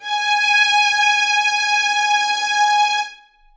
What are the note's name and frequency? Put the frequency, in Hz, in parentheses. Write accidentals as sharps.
G#5 (830.6 Hz)